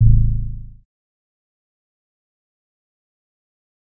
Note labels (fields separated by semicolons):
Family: synthesizer lead; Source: synthesizer; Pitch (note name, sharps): A0; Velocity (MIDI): 25; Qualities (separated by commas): fast decay